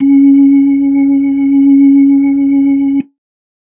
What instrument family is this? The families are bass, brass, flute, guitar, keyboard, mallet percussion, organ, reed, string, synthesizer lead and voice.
organ